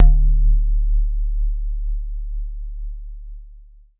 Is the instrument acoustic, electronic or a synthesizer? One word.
acoustic